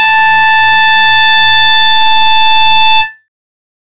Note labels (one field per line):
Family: bass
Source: synthesizer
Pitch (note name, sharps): A5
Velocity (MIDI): 75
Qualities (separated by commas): bright, distorted